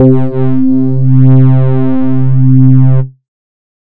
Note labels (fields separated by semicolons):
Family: bass; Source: synthesizer; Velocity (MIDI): 25; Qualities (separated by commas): distorted